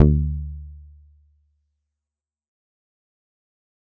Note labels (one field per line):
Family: bass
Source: synthesizer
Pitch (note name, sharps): D2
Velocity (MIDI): 127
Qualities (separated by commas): dark, distorted, fast decay